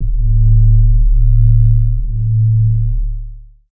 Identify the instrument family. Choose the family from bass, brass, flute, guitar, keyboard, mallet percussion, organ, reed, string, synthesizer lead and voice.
bass